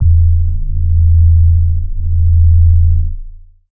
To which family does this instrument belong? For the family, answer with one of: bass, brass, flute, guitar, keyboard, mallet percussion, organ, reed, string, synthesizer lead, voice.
bass